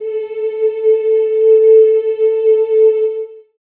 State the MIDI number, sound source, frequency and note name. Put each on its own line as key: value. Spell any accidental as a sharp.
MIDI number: 69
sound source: acoustic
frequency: 440 Hz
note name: A4